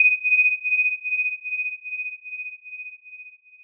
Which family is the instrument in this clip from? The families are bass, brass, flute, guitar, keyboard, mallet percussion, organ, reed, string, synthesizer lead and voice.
mallet percussion